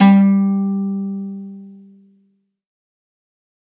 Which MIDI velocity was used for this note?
50